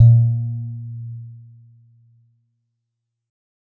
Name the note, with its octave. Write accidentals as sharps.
A#2